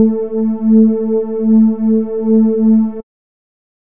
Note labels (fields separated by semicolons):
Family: bass; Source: synthesizer; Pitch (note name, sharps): A3; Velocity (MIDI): 100; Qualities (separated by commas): dark